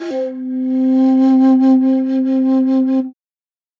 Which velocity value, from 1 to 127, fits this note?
127